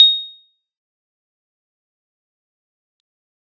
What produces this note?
electronic keyboard